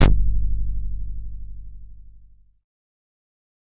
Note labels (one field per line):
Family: bass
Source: synthesizer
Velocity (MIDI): 75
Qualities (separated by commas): distorted, fast decay